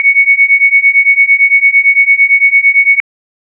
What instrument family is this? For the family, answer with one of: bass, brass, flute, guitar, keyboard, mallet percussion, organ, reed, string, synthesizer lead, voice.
organ